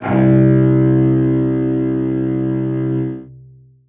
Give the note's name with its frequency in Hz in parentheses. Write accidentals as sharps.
C2 (65.41 Hz)